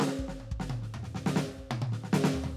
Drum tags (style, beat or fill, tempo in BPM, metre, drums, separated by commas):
New Orleans funk, fill, 93 BPM, 4/4, closed hi-hat, snare, high tom, mid tom, floor tom, kick